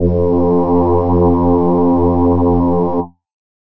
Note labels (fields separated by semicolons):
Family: voice; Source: synthesizer; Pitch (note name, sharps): F2; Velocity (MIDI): 50; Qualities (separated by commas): multiphonic